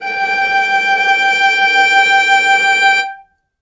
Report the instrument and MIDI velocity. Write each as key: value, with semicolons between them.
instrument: acoustic string instrument; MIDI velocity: 50